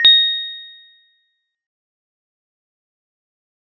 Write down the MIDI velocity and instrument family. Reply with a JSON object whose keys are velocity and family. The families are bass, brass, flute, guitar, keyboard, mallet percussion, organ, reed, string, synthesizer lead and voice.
{"velocity": 25, "family": "mallet percussion"}